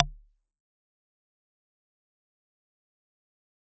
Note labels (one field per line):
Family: mallet percussion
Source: acoustic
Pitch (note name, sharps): D1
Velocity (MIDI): 75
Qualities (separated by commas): fast decay, percussive